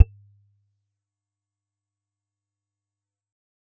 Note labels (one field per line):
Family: guitar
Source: acoustic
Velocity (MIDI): 100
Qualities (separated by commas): fast decay, percussive